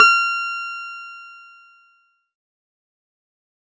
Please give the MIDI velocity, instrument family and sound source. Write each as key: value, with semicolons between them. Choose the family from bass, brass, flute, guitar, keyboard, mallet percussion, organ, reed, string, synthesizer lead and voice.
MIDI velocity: 25; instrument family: keyboard; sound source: electronic